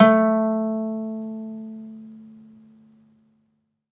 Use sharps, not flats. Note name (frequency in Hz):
A3 (220 Hz)